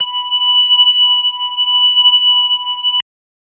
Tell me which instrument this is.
electronic organ